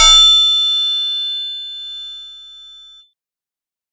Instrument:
electronic keyboard